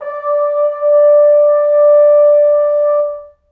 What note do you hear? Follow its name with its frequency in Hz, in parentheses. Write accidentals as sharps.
D5 (587.3 Hz)